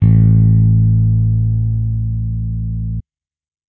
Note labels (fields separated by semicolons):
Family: bass; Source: electronic; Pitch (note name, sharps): A1; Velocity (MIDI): 75